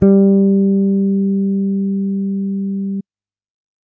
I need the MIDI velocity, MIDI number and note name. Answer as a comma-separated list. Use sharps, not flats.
75, 55, G3